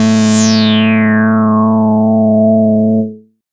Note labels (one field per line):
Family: bass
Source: synthesizer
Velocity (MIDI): 75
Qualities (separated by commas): bright, distorted, non-linear envelope